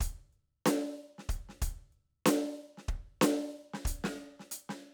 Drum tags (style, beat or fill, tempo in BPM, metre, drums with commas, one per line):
hip-hop
beat
94 BPM
4/4
crash, closed hi-hat, snare, kick